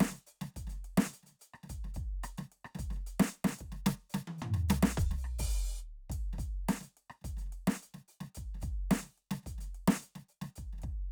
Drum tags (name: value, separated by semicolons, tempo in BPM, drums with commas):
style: ijexá; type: beat; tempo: 108 BPM; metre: 4/4; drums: closed hi-hat, open hi-hat, hi-hat pedal, snare, cross-stick, high tom, mid tom, kick